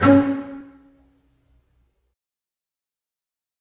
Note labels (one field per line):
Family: string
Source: acoustic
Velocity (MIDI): 75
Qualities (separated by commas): fast decay, percussive, reverb